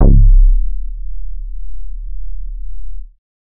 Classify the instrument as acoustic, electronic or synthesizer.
synthesizer